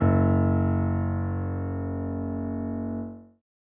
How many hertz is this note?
46.25 Hz